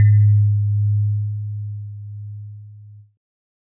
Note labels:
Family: keyboard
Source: electronic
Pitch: G#2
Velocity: 50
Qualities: multiphonic

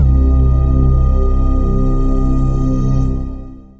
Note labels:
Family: synthesizer lead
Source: synthesizer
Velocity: 50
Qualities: long release

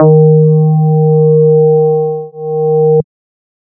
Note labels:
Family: bass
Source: synthesizer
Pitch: D#3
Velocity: 127

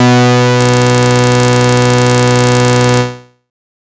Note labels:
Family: bass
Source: synthesizer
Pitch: B2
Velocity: 75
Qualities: bright, distorted

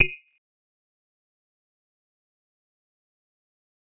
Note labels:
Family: mallet percussion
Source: synthesizer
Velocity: 25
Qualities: fast decay, multiphonic, percussive

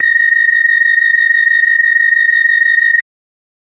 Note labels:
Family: organ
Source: electronic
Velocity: 75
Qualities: bright

